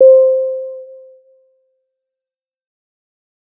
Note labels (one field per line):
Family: bass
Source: synthesizer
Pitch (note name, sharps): C5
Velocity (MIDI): 50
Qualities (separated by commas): fast decay